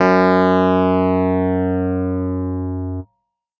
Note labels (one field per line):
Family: keyboard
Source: electronic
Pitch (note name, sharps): F#2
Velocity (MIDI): 127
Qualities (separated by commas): distorted